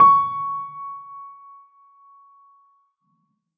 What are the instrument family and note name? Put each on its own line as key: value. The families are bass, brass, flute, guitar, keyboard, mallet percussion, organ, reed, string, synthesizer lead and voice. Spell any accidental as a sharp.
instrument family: keyboard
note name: C#6